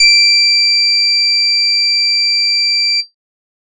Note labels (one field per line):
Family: bass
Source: synthesizer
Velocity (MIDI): 25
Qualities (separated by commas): distorted